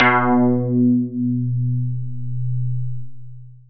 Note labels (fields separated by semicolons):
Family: synthesizer lead; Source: synthesizer; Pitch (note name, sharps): B2; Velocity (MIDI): 75; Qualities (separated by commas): long release